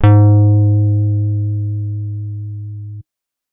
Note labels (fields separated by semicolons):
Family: guitar; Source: electronic; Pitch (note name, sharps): G#2; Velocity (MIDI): 50